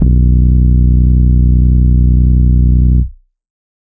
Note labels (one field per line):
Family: organ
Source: electronic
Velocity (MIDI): 100